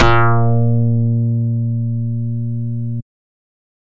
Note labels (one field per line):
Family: bass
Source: synthesizer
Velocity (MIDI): 100